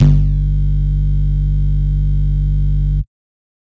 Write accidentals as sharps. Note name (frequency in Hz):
G1 (49 Hz)